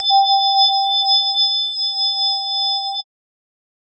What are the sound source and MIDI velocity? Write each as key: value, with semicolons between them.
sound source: synthesizer; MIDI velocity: 127